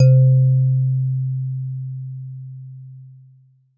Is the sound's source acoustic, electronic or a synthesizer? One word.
acoustic